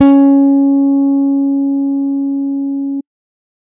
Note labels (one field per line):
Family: bass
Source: electronic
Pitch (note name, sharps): C#4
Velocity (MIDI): 127